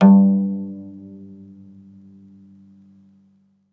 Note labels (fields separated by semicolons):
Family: guitar; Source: acoustic; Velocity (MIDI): 50; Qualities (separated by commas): reverb